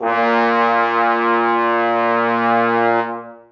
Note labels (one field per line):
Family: brass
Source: acoustic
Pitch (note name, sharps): A#2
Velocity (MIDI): 100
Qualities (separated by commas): dark, reverb